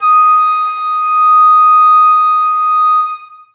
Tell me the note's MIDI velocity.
127